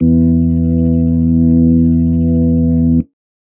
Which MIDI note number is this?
40